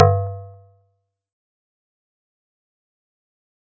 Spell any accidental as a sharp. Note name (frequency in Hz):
G2 (98 Hz)